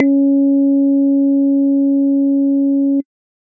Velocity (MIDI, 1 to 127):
25